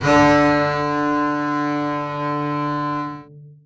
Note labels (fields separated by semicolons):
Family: string; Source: acoustic; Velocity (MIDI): 127; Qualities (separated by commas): long release, reverb